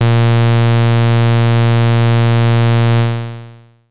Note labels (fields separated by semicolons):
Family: bass; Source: synthesizer; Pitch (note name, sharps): A#2; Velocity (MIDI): 25; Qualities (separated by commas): bright, distorted, long release